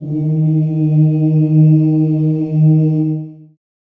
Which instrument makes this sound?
acoustic voice